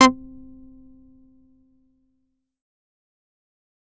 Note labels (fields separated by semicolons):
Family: bass; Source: synthesizer; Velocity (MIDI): 100; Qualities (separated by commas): distorted, fast decay, percussive